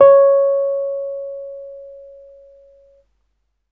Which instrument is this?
electronic keyboard